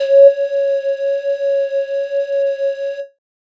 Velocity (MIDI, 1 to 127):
50